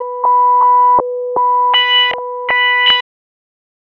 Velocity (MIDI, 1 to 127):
75